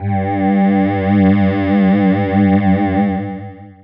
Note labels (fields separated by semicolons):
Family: voice; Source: synthesizer; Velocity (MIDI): 50; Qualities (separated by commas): distorted, long release